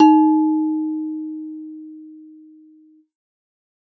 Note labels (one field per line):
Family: mallet percussion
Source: acoustic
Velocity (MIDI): 100